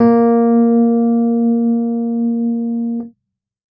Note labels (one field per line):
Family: keyboard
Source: electronic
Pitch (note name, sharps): A#3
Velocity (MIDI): 100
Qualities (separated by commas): dark